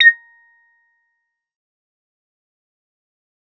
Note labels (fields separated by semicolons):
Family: bass; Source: synthesizer; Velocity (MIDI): 50; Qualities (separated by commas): distorted, fast decay, percussive